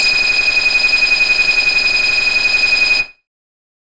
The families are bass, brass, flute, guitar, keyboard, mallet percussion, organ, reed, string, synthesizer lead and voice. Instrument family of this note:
bass